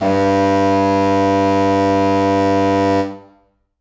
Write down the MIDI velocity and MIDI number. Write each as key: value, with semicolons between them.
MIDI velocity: 127; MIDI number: 43